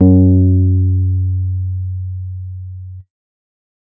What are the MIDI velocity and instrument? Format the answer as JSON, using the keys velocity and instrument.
{"velocity": 25, "instrument": "electronic keyboard"}